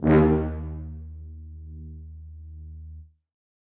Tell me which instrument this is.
acoustic brass instrument